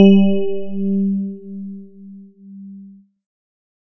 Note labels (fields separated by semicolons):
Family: keyboard; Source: electronic; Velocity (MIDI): 100